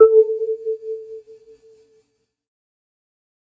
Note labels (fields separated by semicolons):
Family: keyboard; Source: synthesizer; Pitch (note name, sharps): A4; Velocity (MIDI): 25; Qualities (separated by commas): fast decay